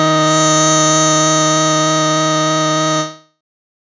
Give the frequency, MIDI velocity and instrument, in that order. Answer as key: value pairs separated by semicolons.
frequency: 155.6 Hz; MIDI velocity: 127; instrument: synthesizer bass